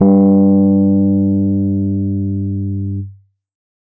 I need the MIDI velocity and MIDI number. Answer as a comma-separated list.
100, 43